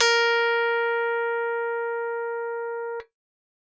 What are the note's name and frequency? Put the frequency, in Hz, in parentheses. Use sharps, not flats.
A#4 (466.2 Hz)